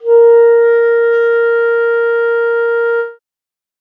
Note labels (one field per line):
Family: reed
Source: acoustic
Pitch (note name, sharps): A#4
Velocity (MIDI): 50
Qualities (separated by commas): dark